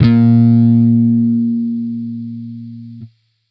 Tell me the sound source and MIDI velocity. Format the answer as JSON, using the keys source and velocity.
{"source": "electronic", "velocity": 50}